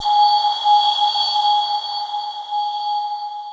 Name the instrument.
electronic mallet percussion instrument